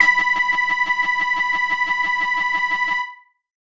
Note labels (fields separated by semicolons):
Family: keyboard; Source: electronic; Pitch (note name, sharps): B5; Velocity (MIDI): 100; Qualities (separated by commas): distorted